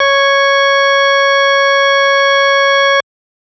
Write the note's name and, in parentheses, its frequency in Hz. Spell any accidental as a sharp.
C#5 (554.4 Hz)